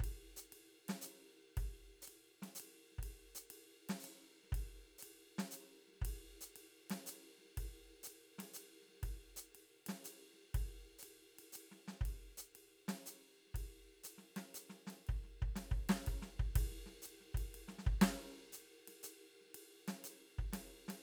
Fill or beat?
beat